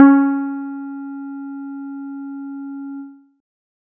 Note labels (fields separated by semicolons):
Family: guitar; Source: synthesizer; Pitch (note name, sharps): C#4; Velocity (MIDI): 75; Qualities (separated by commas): dark